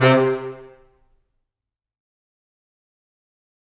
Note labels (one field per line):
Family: reed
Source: acoustic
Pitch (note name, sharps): C3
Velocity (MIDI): 127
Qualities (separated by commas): fast decay, reverb